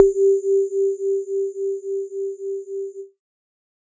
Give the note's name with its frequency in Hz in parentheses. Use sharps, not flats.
G4 (392 Hz)